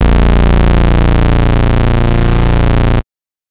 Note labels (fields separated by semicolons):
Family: bass; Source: synthesizer; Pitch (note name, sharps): A#0; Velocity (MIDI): 25; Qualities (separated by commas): bright, distorted